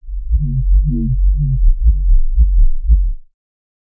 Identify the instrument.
synthesizer bass